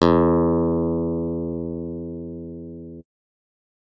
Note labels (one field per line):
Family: keyboard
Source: electronic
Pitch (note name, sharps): E2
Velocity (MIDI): 127